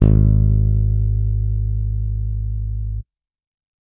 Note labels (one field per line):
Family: bass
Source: electronic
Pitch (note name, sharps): G#1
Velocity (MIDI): 127